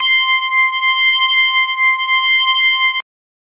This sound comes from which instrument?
electronic organ